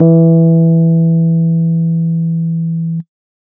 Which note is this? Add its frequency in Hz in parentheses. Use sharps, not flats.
E3 (164.8 Hz)